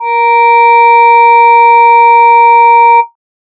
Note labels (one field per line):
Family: voice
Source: synthesizer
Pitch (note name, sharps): A#4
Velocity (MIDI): 100